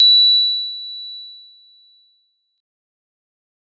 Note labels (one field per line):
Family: keyboard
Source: electronic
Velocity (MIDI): 25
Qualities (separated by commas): bright, fast decay